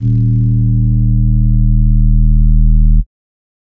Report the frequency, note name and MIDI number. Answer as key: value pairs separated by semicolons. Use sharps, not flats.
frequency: 38.89 Hz; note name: D#1; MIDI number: 27